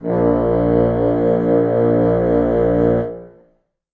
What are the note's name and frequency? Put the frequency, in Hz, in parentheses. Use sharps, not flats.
A#1 (58.27 Hz)